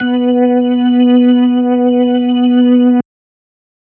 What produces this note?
electronic organ